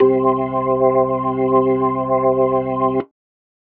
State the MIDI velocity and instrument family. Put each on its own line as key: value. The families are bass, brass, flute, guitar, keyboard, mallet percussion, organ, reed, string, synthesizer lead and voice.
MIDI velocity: 100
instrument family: organ